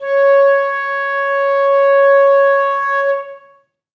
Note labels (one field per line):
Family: flute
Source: acoustic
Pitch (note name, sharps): C#5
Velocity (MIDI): 75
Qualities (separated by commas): long release, reverb